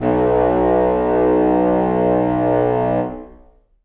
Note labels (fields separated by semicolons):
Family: reed; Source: acoustic; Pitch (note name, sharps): B1; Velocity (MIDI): 75; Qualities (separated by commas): long release, reverb